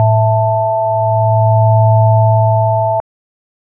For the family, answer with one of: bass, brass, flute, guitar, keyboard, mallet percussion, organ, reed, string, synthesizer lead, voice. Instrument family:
organ